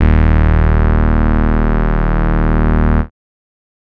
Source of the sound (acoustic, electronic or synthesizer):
synthesizer